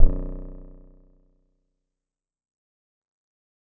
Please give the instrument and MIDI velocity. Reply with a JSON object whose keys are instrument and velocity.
{"instrument": "acoustic guitar", "velocity": 75}